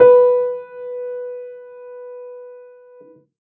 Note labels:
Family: keyboard; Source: acoustic; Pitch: B4; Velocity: 75; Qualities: reverb

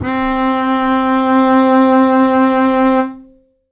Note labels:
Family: string; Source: acoustic; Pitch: C4; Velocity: 25; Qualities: reverb

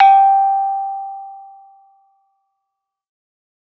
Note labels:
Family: mallet percussion; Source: acoustic; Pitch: G5; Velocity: 127

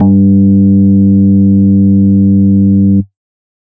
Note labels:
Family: organ; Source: electronic; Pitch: G2; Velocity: 75

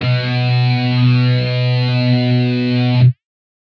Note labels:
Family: guitar; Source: synthesizer; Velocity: 25; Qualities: bright, distorted

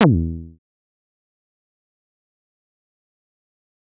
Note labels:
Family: bass; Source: synthesizer; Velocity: 127; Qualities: distorted, fast decay, percussive

